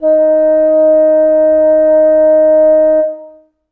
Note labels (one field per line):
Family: reed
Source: acoustic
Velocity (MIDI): 50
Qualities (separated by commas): reverb